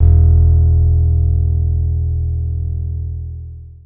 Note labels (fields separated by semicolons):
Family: guitar; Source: acoustic; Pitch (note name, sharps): E1; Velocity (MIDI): 75; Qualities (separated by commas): dark, long release